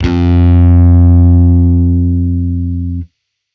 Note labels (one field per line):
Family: bass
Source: electronic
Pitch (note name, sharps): F2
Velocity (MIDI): 127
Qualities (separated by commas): distorted